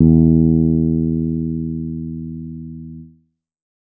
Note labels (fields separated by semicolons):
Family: bass; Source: synthesizer; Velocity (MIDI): 100